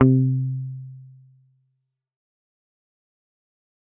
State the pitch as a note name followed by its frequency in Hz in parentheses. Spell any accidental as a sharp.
C3 (130.8 Hz)